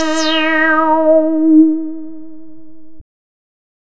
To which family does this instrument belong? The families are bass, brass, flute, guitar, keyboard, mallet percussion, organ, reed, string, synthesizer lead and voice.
bass